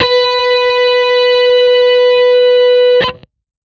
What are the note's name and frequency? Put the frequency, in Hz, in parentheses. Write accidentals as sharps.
B4 (493.9 Hz)